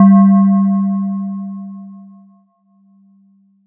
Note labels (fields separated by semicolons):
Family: mallet percussion; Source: electronic; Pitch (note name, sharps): G3; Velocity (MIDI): 50; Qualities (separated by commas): multiphonic